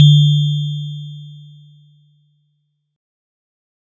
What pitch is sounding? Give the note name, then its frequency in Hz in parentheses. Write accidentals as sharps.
D3 (146.8 Hz)